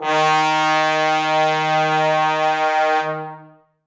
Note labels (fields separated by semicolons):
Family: brass; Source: acoustic; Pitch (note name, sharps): D#3; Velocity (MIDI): 127; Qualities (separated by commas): bright, long release, reverb